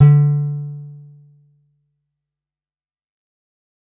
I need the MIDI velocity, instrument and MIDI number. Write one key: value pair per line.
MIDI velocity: 25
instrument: acoustic guitar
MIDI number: 50